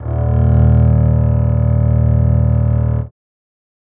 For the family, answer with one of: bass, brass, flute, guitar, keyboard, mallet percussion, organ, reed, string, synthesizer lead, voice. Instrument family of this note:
string